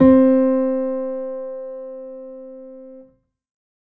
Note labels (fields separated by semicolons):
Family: keyboard; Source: acoustic; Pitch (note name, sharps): C4; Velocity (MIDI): 75; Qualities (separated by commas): reverb